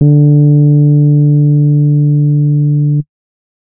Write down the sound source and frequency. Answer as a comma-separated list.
electronic, 146.8 Hz